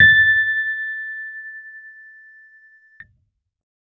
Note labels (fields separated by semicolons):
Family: keyboard; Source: electronic; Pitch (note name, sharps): A6; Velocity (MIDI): 75